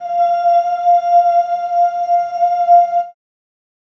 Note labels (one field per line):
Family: voice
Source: acoustic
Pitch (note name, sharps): F5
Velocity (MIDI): 25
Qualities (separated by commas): reverb